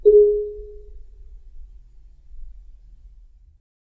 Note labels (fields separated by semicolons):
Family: mallet percussion; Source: acoustic; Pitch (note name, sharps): G#4; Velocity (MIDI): 25; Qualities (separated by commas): dark, reverb